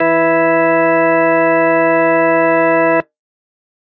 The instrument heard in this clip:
electronic organ